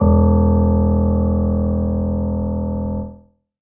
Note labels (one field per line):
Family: keyboard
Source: acoustic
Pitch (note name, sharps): E1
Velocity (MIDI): 25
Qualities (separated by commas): reverb